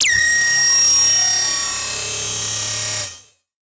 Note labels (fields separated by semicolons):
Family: synthesizer lead; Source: synthesizer; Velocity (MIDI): 25; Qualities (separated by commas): bright, distorted, multiphonic, non-linear envelope